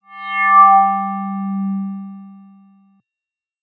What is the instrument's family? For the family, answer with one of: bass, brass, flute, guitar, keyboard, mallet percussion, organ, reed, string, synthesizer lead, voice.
mallet percussion